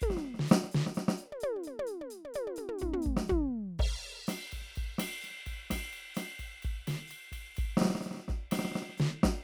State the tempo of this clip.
127 BPM